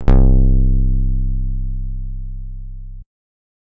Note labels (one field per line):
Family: guitar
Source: electronic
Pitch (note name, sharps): C1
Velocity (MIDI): 127